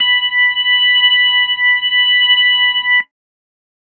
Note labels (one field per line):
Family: organ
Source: electronic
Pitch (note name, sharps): B5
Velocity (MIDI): 75